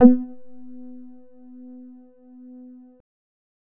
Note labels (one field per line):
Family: bass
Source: synthesizer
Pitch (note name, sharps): B3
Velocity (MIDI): 25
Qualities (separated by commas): dark, distorted, percussive